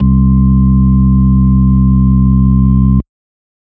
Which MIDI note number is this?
36